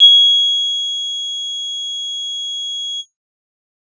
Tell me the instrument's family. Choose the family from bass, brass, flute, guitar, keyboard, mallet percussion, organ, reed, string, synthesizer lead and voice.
bass